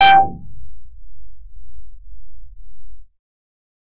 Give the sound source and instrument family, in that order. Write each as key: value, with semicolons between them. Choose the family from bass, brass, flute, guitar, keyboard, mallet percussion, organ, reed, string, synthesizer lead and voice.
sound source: synthesizer; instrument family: bass